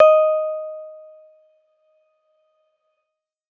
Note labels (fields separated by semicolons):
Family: keyboard; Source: electronic; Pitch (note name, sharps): D#5; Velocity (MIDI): 100